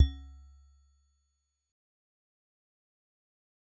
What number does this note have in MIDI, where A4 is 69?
37